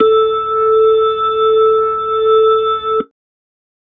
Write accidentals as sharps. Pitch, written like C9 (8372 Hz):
A4 (440 Hz)